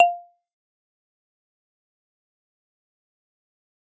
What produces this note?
acoustic mallet percussion instrument